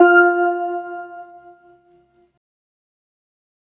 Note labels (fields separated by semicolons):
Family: organ; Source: electronic; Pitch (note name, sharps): F4; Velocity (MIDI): 100; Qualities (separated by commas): fast decay